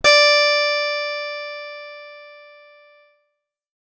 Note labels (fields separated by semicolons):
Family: guitar; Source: acoustic; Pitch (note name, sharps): D5; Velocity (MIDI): 127; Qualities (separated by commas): bright, distorted